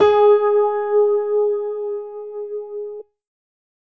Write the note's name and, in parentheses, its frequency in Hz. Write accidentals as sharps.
G#4 (415.3 Hz)